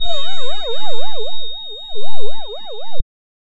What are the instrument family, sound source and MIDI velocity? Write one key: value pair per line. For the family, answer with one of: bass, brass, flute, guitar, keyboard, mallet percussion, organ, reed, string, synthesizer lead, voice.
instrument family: reed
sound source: synthesizer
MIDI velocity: 25